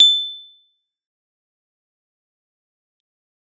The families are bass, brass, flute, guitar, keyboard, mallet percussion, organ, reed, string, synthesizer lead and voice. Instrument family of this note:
keyboard